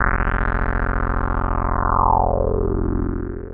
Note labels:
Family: synthesizer lead; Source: synthesizer; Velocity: 50; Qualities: long release

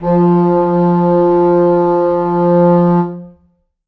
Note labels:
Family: reed; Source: acoustic; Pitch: F3; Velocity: 25; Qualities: reverb

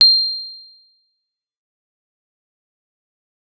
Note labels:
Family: guitar; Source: electronic; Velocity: 50; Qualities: bright, fast decay, percussive

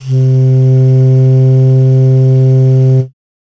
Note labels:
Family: reed; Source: acoustic; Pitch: C3; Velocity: 50

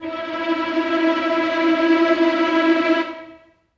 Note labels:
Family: string; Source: acoustic; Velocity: 25; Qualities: non-linear envelope, reverb

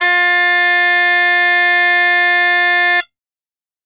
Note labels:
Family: flute; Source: acoustic; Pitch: F4; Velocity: 127; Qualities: bright, reverb

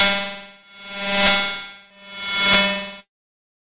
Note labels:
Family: guitar; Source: electronic; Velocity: 25

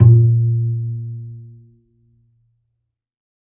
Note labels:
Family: string; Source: acoustic; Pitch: A#2; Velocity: 50; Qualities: dark, reverb

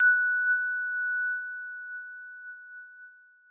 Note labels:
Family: keyboard; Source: electronic; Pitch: F#6; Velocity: 127; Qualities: bright

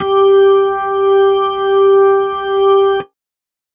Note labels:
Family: organ; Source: electronic; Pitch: G4; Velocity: 50

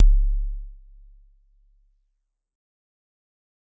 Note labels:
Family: mallet percussion; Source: acoustic; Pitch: C#1; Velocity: 100; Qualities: dark, fast decay

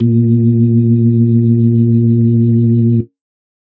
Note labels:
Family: organ; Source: electronic; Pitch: A#2; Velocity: 75; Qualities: reverb

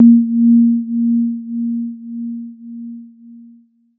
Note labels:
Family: keyboard; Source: electronic; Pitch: A#3; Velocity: 127; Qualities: dark, long release

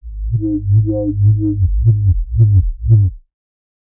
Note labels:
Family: bass; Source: synthesizer; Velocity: 25; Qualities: distorted, non-linear envelope

